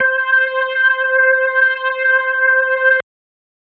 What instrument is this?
electronic organ